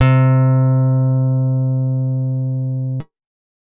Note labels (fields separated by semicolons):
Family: guitar; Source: acoustic; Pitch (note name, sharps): C3; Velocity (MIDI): 25